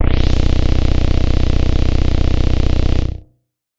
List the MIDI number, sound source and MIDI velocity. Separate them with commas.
11, synthesizer, 127